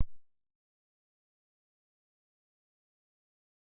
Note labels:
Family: bass; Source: synthesizer; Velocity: 75; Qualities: fast decay, percussive

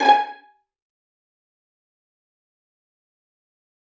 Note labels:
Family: string; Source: acoustic; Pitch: G#5; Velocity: 100; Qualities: fast decay, percussive, reverb

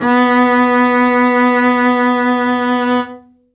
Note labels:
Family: string; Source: acoustic; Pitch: B3; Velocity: 100; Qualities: reverb

